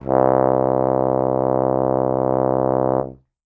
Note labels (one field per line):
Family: brass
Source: acoustic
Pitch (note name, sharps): C2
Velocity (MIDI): 25